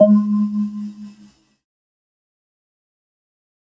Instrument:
synthesizer keyboard